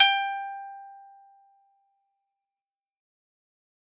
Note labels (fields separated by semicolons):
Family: guitar; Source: acoustic; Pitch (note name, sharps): G5; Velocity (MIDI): 25; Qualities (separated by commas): fast decay, reverb